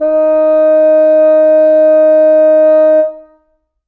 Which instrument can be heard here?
acoustic reed instrument